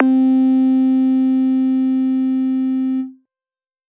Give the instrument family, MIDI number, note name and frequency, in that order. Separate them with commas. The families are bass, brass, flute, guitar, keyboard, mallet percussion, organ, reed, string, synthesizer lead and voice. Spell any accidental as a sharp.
bass, 60, C4, 261.6 Hz